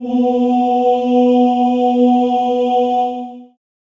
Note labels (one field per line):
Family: voice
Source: acoustic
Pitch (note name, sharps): B3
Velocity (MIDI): 25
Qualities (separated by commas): dark, long release, reverb